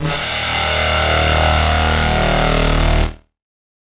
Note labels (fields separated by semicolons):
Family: guitar; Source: electronic; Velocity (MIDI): 127